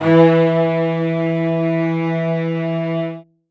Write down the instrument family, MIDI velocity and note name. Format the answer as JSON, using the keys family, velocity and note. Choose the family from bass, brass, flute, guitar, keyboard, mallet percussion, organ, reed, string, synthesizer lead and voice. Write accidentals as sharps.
{"family": "string", "velocity": 127, "note": "E3"}